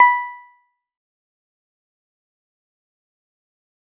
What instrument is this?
synthesizer guitar